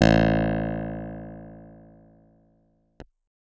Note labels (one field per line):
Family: keyboard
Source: electronic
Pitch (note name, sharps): A1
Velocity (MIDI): 127